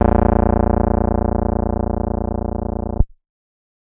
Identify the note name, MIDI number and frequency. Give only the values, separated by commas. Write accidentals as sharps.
A#0, 22, 29.14 Hz